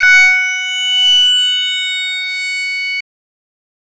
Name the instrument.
synthesizer voice